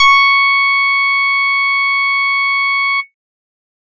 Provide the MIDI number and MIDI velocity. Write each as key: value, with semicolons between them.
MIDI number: 85; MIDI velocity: 50